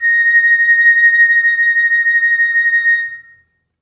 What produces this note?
acoustic flute